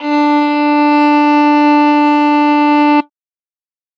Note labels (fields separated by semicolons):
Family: string; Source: acoustic; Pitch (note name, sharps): D4; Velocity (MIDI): 75; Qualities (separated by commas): bright